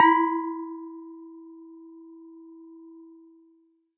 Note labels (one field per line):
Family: mallet percussion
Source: acoustic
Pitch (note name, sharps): E4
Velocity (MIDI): 100